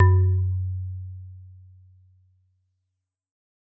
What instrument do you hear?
acoustic mallet percussion instrument